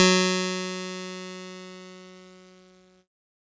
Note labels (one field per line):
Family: keyboard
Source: electronic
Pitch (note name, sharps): F#3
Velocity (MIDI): 100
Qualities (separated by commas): bright, distorted